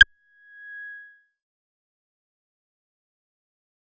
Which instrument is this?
synthesizer bass